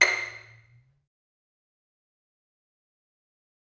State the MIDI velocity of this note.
100